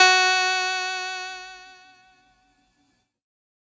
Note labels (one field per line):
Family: keyboard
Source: synthesizer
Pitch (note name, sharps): F#4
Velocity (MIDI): 50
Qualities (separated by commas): bright